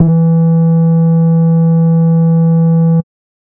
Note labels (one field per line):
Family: bass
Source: synthesizer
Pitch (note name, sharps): E3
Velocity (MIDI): 127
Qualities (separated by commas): dark, distorted, tempo-synced